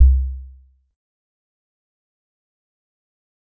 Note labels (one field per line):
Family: mallet percussion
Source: acoustic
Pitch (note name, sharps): C2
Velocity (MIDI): 25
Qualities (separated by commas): dark, fast decay, percussive